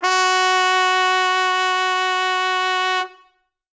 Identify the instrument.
acoustic brass instrument